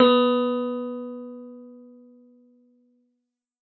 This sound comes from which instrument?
synthesizer guitar